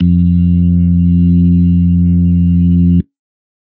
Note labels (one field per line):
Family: organ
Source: electronic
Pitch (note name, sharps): F2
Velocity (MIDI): 25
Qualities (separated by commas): dark